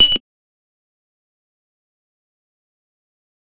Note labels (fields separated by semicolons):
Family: bass; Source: synthesizer; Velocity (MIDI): 75; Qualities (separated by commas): bright, distorted, fast decay, percussive